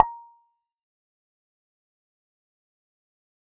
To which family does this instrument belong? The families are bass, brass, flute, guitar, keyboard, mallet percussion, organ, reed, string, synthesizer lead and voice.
bass